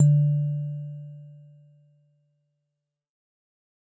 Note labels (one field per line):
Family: mallet percussion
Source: acoustic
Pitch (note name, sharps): D3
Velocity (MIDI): 75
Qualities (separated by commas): fast decay